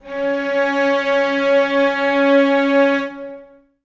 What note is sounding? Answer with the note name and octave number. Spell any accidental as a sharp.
C#4